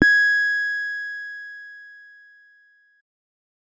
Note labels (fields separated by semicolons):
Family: keyboard; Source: electronic; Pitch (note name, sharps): G#6; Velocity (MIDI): 25; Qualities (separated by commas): dark